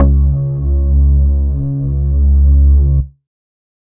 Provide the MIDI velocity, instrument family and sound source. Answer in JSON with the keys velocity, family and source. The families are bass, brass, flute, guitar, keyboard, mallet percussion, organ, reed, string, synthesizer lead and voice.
{"velocity": 127, "family": "bass", "source": "synthesizer"}